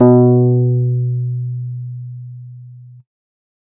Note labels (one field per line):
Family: keyboard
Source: electronic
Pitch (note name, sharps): B2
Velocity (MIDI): 50